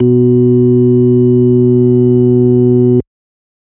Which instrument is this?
electronic organ